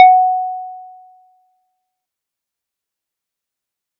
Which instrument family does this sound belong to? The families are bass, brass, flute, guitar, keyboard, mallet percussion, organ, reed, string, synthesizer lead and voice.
mallet percussion